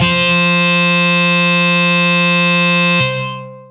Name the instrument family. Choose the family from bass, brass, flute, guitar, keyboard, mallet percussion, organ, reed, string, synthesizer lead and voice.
guitar